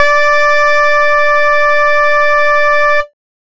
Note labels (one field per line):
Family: bass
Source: synthesizer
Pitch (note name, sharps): D5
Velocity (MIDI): 100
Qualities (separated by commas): bright, distorted, multiphonic, tempo-synced